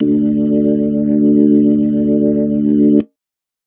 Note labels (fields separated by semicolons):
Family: organ; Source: electronic; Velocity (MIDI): 25